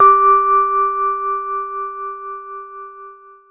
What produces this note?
electronic keyboard